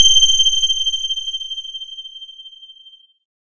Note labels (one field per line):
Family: keyboard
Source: electronic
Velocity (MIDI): 127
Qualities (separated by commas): bright